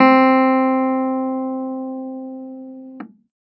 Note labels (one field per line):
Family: keyboard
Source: electronic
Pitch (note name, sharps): C4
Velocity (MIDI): 25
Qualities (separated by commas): distorted